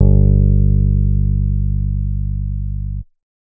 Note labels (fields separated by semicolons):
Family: bass; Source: synthesizer; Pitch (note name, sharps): G1; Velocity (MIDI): 75; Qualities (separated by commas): dark, reverb